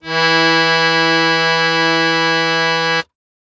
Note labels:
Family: keyboard; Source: acoustic; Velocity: 25; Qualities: bright

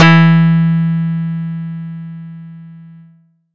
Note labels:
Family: guitar; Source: acoustic; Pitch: E3; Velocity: 75

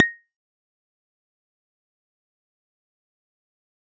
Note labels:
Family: guitar; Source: electronic; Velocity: 25; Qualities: fast decay, percussive

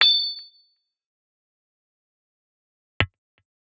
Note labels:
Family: guitar; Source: electronic; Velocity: 25; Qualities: bright, distorted, fast decay, percussive

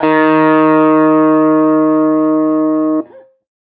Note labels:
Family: guitar; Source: electronic; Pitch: D#3; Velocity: 75; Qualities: distorted

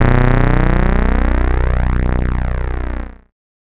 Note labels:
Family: bass; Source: synthesizer; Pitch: B0; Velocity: 127; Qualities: bright, distorted

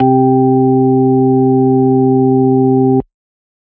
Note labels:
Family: organ; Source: electronic; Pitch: C3; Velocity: 25

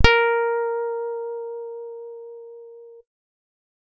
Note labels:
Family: guitar; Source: electronic; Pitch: A#4; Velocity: 100

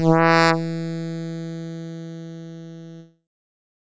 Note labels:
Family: keyboard; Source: synthesizer; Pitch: E3; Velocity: 100; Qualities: bright, distorted

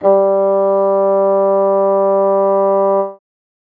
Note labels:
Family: reed; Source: acoustic; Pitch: G3; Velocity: 25

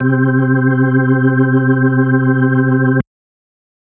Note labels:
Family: organ; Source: electronic; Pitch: C3; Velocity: 25

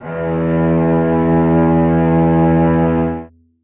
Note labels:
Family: string; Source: acoustic; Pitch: E2; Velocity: 75; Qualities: reverb

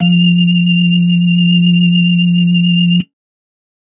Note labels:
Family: organ; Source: electronic; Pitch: F3; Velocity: 25

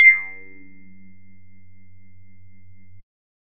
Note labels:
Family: bass; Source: synthesizer; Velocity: 127

